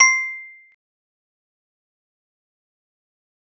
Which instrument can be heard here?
acoustic mallet percussion instrument